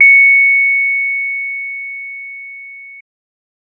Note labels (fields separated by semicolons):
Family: bass; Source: synthesizer; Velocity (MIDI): 25